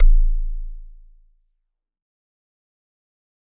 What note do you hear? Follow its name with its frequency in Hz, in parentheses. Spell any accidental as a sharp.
A0 (27.5 Hz)